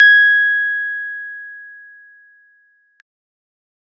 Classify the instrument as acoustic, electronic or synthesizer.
electronic